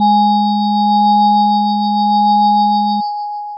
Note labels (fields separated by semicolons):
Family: mallet percussion; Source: electronic; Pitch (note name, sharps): G#3; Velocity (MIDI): 25; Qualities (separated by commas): long release